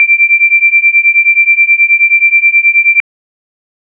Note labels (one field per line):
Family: organ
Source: electronic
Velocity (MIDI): 75